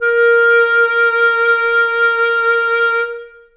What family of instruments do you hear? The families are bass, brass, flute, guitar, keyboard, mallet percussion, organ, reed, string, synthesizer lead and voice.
reed